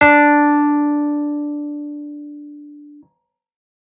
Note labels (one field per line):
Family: keyboard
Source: electronic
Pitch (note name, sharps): D4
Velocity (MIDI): 127